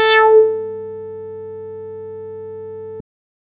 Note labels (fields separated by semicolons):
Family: bass; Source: synthesizer; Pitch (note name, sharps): A4; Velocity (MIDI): 100; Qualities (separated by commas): distorted